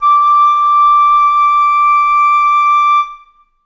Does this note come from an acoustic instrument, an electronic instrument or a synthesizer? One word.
acoustic